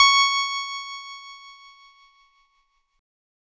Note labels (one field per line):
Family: keyboard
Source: electronic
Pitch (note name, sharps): C#6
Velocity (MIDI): 127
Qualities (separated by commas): bright, distorted